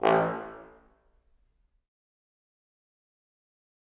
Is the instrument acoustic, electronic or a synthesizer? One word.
acoustic